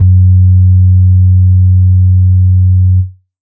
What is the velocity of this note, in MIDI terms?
50